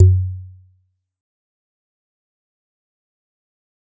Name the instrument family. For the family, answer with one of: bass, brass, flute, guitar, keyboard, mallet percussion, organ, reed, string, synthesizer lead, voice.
mallet percussion